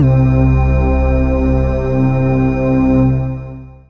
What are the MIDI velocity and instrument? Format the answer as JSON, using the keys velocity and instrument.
{"velocity": 100, "instrument": "synthesizer lead"}